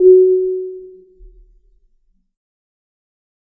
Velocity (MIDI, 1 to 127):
50